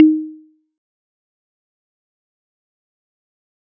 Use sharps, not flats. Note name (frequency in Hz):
D#4 (311.1 Hz)